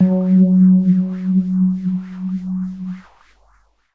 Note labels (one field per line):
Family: keyboard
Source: electronic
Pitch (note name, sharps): F#3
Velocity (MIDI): 25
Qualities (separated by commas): dark, non-linear envelope